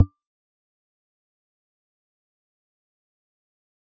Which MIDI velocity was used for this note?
25